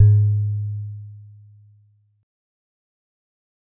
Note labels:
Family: mallet percussion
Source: acoustic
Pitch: G#2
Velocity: 25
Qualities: dark, fast decay

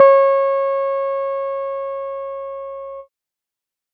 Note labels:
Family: keyboard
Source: electronic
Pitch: C#5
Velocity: 25

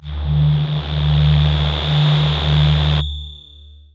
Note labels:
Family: voice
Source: synthesizer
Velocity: 25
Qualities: distorted, long release

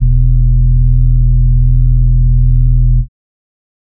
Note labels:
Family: organ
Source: electronic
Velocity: 127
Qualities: dark

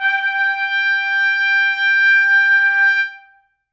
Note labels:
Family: brass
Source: acoustic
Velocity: 25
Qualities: reverb

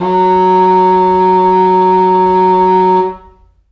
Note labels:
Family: reed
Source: acoustic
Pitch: F#3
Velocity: 100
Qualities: distorted, long release, reverb

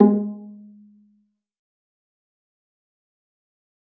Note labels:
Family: string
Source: acoustic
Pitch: G#3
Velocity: 127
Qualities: dark, fast decay, percussive, reverb

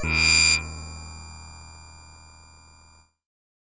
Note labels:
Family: keyboard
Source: synthesizer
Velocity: 75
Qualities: distorted

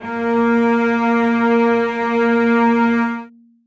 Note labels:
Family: string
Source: acoustic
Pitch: A#3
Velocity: 100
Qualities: reverb

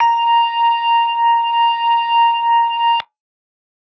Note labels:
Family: organ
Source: electronic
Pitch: A#5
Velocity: 50

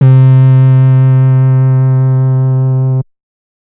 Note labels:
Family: bass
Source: synthesizer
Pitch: C3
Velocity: 25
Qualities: distorted

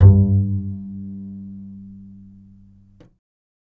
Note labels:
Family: bass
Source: electronic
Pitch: G2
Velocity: 100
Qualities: reverb

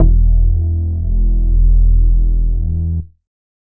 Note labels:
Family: bass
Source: synthesizer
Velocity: 100

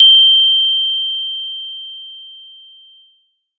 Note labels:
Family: mallet percussion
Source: acoustic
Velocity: 100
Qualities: bright

